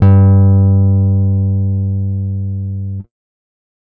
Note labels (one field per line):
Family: guitar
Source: acoustic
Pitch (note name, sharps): G2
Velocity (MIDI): 127